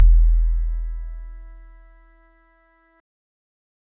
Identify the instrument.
electronic keyboard